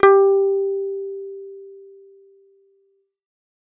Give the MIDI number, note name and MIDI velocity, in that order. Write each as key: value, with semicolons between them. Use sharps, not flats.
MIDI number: 67; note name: G4; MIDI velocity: 50